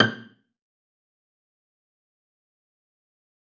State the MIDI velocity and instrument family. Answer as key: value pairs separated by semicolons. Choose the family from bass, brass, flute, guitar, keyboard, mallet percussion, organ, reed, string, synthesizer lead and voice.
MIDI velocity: 127; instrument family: string